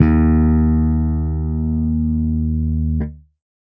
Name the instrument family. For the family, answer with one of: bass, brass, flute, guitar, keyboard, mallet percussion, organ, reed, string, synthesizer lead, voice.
bass